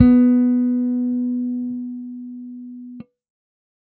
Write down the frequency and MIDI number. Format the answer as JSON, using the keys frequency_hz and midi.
{"frequency_hz": 246.9, "midi": 59}